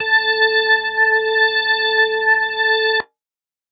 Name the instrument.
electronic organ